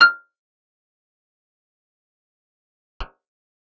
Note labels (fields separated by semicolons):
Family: guitar; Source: acoustic; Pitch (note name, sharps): F6; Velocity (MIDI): 25; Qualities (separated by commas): fast decay, percussive, reverb